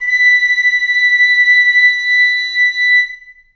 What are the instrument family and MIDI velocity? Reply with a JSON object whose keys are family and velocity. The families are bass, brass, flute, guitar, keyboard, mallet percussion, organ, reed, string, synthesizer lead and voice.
{"family": "flute", "velocity": 25}